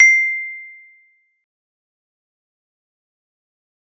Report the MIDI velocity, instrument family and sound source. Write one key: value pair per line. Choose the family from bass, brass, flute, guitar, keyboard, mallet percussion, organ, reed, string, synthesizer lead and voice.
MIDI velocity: 50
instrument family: mallet percussion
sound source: acoustic